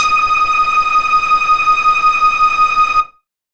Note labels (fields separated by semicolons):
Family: bass; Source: synthesizer; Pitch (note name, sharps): D#6; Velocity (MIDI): 100